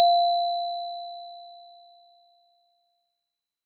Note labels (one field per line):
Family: mallet percussion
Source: acoustic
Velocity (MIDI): 127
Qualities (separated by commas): bright